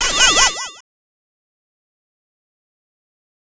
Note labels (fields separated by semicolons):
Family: bass; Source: synthesizer; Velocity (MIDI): 25; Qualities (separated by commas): bright, distorted, fast decay, multiphonic